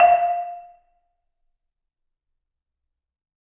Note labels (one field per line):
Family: mallet percussion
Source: acoustic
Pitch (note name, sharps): F5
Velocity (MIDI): 100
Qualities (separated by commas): fast decay, reverb